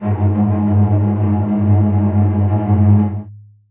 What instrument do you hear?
acoustic string instrument